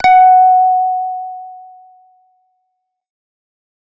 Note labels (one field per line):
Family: bass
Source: synthesizer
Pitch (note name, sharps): F#5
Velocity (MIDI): 100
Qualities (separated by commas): distorted